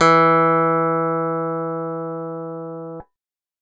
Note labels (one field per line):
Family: keyboard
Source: electronic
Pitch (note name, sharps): E3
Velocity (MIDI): 50